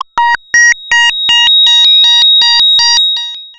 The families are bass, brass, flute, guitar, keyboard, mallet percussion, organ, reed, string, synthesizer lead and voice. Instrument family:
bass